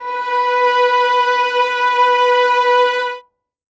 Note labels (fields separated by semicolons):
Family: string; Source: acoustic; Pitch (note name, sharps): B4; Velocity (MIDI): 75; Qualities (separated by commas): reverb